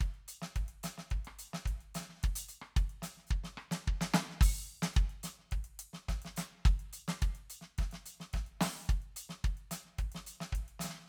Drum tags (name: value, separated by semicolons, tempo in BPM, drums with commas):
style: calypso; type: beat; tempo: 108 BPM; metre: 4/4; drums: closed hi-hat, open hi-hat, hi-hat pedal, snare, cross-stick, kick